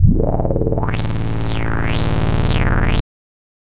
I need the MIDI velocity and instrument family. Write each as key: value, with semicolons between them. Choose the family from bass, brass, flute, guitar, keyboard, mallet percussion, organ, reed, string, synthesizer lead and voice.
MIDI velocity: 127; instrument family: bass